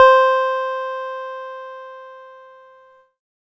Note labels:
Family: keyboard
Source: electronic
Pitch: C5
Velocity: 75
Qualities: distorted

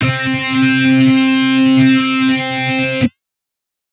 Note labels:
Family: guitar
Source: electronic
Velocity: 127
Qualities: bright, distorted

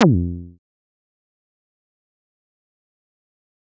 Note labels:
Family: bass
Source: synthesizer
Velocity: 100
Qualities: distorted, fast decay, percussive

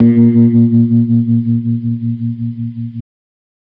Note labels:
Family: guitar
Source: electronic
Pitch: A#2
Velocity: 127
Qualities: reverb

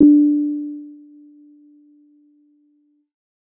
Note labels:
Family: keyboard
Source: electronic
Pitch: D4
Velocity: 75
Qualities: dark

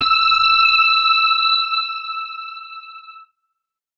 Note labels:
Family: guitar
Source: electronic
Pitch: E6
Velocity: 75

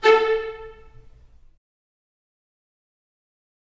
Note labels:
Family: string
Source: acoustic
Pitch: A4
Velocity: 25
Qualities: fast decay, reverb

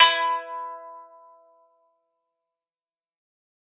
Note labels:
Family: guitar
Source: acoustic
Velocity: 75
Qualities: bright, fast decay

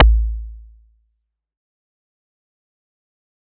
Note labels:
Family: mallet percussion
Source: acoustic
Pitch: A1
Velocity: 127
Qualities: fast decay, percussive

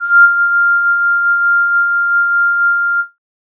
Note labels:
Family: flute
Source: synthesizer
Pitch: F6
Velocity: 100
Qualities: distorted

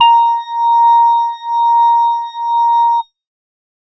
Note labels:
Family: organ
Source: electronic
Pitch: A#5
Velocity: 50

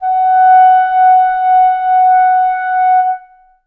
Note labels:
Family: reed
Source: acoustic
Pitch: F#5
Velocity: 75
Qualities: reverb

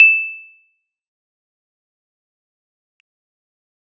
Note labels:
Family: keyboard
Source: electronic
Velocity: 50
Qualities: bright, fast decay, percussive

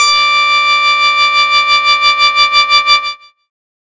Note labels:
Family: bass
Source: synthesizer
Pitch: D6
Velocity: 25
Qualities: bright, distorted

